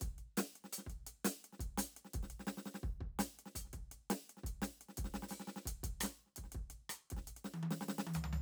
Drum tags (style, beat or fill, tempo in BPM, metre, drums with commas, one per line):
breakbeat
beat
170 BPM
4/4
closed hi-hat, hi-hat pedal, snare, cross-stick, high tom, floor tom, kick